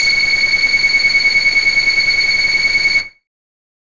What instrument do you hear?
synthesizer bass